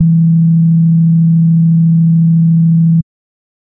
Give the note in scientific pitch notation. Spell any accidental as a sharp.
E3